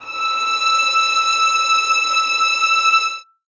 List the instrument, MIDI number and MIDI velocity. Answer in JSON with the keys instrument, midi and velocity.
{"instrument": "acoustic string instrument", "midi": 88, "velocity": 25}